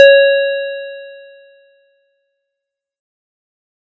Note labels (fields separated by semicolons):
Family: keyboard; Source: electronic; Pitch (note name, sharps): C#5; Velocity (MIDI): 100; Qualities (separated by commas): distorted, fast decay